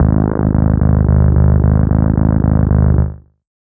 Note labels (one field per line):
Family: bass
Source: synthesizer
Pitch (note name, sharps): G#0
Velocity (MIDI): 75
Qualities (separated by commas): distorted, tempo-synced